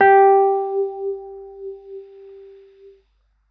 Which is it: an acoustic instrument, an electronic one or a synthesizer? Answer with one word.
electronic